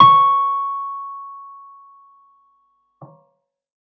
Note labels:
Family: keyboard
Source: electronic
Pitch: C#6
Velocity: 127

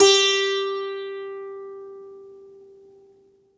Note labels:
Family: guitar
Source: acoustic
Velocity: 50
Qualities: bright

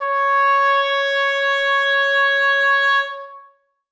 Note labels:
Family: reed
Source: acoustic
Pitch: C#5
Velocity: 127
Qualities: long release, reverb

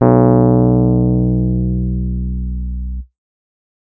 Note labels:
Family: keyboard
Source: electronic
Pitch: B1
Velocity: 75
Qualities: distorted

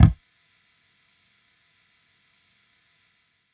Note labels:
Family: bass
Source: electronic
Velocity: 25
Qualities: percussive

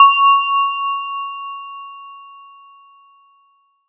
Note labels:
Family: mallet percussion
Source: acoustic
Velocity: 50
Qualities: multiphonic

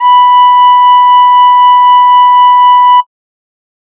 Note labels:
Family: flute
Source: synthesizer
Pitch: B5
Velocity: 75

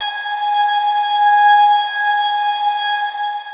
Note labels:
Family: guitar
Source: electronic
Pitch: G#5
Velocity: 25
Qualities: bright, long release

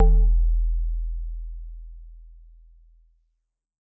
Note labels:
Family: mallet percussion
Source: acoustic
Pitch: E1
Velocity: 25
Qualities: dark, reverb

